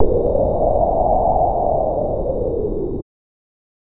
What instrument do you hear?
synthesizer bass